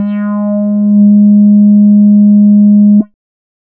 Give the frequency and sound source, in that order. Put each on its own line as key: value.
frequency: 207.7 Hz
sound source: synthesizer